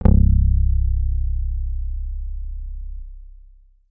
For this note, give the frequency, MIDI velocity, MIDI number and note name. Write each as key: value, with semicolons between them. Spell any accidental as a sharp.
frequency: 32.7 Hz; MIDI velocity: 50; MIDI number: 24; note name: C1